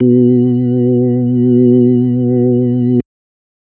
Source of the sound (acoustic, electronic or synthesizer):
electronic